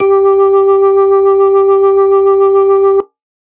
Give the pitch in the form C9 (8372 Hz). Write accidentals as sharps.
G4 (392 Hz)